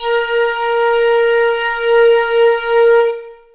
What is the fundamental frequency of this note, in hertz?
466.2 Hz